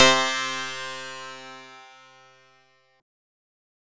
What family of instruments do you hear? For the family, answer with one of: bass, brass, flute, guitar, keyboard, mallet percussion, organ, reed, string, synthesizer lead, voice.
synthesizer lead